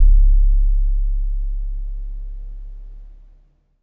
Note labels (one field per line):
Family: guitar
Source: electronic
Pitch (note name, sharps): C#1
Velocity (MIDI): 50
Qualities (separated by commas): dark